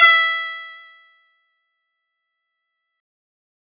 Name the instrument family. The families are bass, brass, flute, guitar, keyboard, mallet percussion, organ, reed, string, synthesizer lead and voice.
guitar